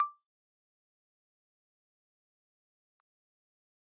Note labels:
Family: keyboard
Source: electronic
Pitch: D6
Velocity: 75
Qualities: fast decay, percussive

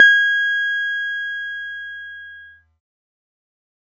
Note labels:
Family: keyboard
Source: electronic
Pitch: G#6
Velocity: 50

